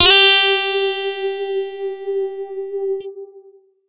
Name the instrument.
electronic guitar